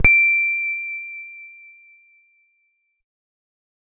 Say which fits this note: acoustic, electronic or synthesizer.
electronic